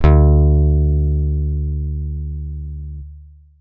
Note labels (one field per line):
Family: guitar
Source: electronic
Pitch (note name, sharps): D2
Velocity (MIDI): 75